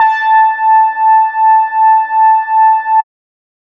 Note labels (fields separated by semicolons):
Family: bass; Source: synthesizer; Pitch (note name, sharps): A5; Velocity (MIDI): 50